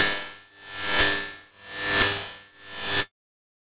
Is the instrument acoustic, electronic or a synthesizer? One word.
electronic